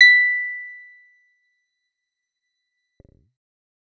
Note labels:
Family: bass; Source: synthesizer; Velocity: 127

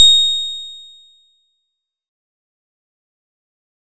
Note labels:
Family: guitar; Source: synthesizer; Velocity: 50; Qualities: bright, fast decay

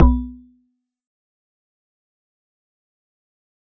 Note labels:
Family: mallet percussion; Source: electronic; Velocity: 50; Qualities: fast decay, percussive

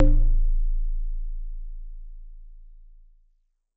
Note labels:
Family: mallet percussion; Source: acoustic; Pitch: A0; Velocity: 75; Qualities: dark, reverb

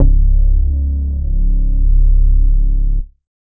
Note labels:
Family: bass; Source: synthesizer; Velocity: 75

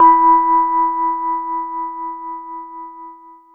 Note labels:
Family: keyboard; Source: electronic; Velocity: 100; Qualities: reverb

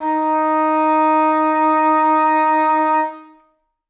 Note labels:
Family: reed; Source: acoustic; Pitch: D#4; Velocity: 25; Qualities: reverb

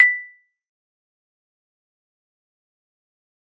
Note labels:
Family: mallet percussion; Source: acoustic; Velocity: 127; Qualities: fast decay, percussive

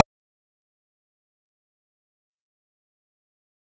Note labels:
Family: bass; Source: synthesizer; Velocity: 25; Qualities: percussive

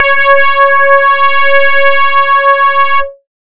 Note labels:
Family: bass; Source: synthesizer; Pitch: C#5; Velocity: 100; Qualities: bright, distorted

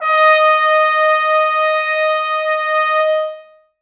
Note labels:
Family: brass; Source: acoustic; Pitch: D#5; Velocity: 127; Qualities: bright, long release, reverb

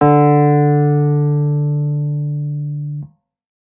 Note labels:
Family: keyboard; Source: electronic; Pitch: D3; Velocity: 75

